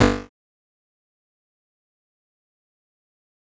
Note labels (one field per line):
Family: bass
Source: synthesizer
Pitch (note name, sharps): G1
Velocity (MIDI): 25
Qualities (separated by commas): bright, distorted, fast decay, percussive